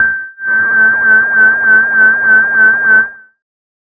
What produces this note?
synthesizer bass